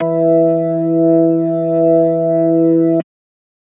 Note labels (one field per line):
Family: organ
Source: electronic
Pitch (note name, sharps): E3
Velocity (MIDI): 50